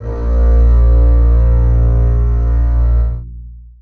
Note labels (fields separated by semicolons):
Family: string; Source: acoustic; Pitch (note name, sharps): A#1; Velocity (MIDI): 50; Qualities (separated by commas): long release, reverb